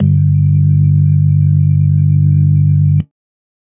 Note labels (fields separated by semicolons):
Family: organ; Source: electronic; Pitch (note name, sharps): G1; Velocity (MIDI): 100; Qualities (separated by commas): dark